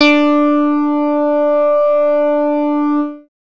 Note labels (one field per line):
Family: bass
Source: synthesizer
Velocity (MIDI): 25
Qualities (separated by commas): distorted